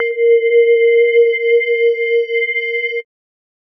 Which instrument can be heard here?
electronic mallet percussion instrument